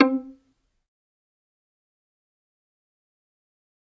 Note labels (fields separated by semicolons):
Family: string; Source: acoustic; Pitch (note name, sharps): C4; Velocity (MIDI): 25; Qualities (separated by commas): fast decay, percussive, reverb